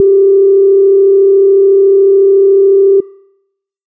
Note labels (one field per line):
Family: bass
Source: synthesizer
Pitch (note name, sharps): G4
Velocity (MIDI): 75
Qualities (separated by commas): dark